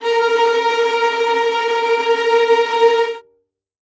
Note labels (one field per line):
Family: string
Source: acoustic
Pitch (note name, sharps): A#4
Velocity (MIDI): 127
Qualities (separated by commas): bright, non-linear envelope, reverb